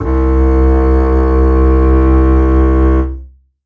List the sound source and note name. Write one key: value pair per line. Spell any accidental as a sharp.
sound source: acoustic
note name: C2